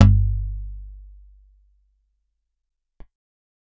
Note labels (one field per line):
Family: guitar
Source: acoustic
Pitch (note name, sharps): G1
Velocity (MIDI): 127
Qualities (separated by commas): dark